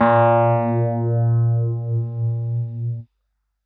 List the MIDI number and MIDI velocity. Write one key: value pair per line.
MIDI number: 46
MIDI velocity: 100